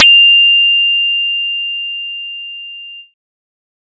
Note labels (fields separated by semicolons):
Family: bass; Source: synthesizer; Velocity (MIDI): 25; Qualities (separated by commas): bright